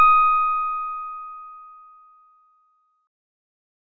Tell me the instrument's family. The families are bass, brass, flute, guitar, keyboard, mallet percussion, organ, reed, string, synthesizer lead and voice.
organ